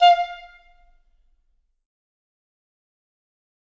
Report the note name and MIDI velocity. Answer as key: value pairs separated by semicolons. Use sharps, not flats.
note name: F5; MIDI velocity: 50